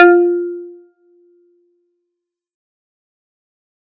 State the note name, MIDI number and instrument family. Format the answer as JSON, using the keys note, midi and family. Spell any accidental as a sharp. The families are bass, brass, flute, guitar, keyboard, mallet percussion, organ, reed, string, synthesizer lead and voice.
{"note": "F4", "midi": 65, "family": "guitar"}